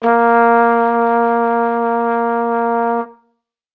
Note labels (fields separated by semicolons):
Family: brass; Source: acoustic; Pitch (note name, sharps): A#3; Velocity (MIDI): 50